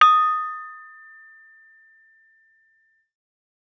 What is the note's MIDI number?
87